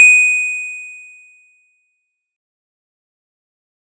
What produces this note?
electronic keyboard